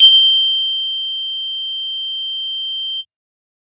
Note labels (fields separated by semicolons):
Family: bass; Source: synthesizer; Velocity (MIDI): 50; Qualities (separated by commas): bright